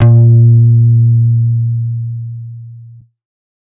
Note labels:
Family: bass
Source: synthesizer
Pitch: A#2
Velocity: 100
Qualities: distorted

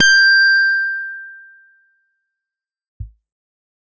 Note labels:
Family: guitar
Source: electronic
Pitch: G6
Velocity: 127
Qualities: bright, distorted, fast decay

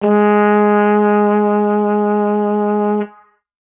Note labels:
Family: brass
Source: acoustic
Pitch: G#3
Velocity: 75

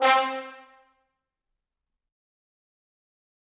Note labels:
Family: brass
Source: acoustic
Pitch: C4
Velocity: 127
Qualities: bright, fast decay, percussive, reverb

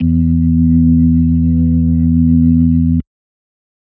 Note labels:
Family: organ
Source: electronic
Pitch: E2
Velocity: 100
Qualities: dark

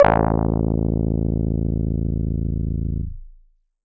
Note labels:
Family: keyboard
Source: electronic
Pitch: A0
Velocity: 100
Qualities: distorted

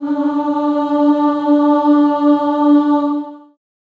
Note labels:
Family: voice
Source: acoustic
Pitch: D4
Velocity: 50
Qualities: long release, reverb

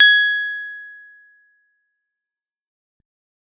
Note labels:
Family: guitar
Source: electronic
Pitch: G#6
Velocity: 75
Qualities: fast decay

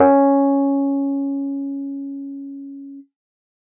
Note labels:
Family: keyboard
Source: electronic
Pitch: C#4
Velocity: 100

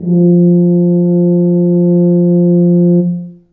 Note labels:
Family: brass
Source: acoustic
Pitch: F3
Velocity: 25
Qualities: dark, reverb

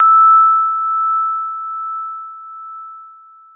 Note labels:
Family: keyboard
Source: electronic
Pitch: E6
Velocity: 100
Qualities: long release

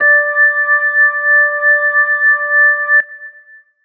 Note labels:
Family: organ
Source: electronic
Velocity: 127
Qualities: long release

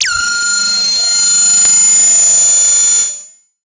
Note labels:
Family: synthesizer lead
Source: synthesizer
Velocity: 25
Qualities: bright, distorted, multiphonic, non-linear envelope

